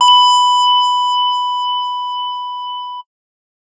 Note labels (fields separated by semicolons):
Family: bass; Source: synthesizer; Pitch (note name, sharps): B5; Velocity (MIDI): 127; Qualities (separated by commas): distorted